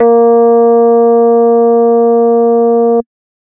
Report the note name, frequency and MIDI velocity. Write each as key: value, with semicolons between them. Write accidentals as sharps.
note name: A#3; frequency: 233.1 Hz; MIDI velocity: 100